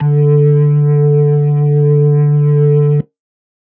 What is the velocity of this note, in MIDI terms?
75